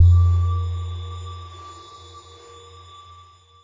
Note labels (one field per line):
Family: mallet percussion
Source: electronic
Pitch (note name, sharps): F2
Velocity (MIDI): 50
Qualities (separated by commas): non-linear envelope